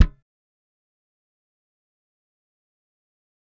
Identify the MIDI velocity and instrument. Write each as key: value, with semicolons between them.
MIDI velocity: 25; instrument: electronic bass